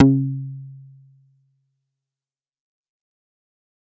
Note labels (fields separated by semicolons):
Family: bass; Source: synthesizer; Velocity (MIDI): 75; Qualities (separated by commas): distorted, fast decay